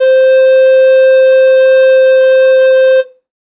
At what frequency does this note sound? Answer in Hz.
523.3 Hz